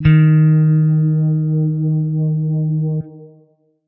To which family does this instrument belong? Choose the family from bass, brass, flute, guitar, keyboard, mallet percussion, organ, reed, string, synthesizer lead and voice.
guitar